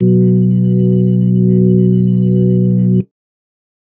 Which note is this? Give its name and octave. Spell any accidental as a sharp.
B1